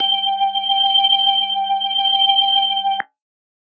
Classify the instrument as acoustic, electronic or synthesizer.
electronic